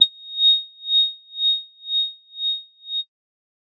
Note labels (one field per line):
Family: bass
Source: synthesizer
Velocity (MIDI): 75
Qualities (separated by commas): bright, distorted